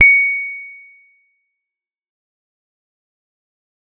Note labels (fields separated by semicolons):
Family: guitar; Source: electronic; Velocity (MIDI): 75; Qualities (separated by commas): fast decay